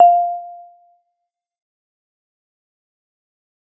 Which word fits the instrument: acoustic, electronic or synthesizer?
acoustic